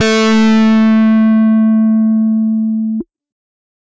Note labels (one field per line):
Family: guitar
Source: electronic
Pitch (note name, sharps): A3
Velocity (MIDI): 127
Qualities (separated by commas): bright, distorted